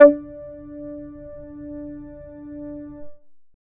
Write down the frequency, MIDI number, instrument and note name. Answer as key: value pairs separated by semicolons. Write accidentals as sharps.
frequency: 293.7 Hz; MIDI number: 62; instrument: synthesizer bass; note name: D4